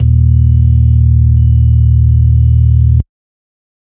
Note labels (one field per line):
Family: organ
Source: electronic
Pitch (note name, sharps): D#1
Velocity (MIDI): 50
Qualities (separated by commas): dark